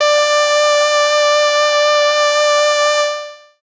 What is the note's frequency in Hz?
587.3 Hz